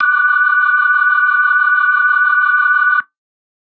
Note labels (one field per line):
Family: organ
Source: electronic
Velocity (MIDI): 75